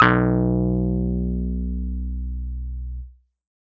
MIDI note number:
35